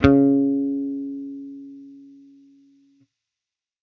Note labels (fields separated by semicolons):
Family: bass; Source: electronic; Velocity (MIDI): 75; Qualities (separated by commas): distorted